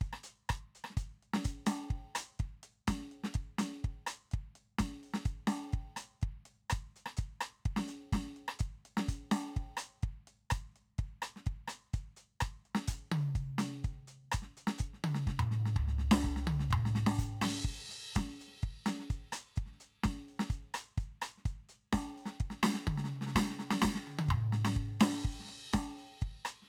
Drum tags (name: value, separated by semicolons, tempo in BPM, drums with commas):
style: reggae; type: beat; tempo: 126 BPM; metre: 4/4; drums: crash, closed hi-hat, open hi-hat, hi-hat pedal, snare, cross-stick, high tom, mid tom, floor tom, kick